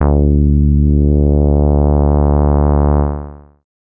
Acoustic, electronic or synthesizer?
synthesizer